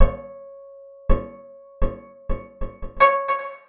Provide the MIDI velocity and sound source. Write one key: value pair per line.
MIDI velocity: 75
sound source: acoustic